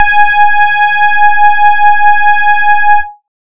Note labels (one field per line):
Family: bass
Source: synthesizer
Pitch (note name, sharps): G#5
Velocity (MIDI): 75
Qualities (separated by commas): distorted